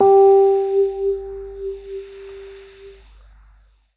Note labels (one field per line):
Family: keyboard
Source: electronic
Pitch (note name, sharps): G4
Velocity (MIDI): 25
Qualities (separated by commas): long release